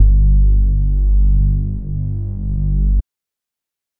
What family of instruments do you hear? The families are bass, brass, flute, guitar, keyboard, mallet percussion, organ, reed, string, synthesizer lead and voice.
bass